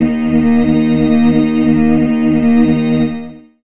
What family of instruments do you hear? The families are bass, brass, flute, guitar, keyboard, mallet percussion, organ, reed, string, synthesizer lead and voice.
organ